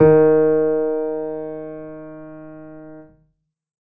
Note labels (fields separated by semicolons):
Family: keyboard; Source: acoustic; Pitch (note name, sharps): D#3; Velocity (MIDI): 50; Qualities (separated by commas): reverb